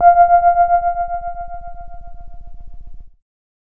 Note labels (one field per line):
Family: keyboard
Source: electronic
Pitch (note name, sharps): F5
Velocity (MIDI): 25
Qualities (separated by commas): dark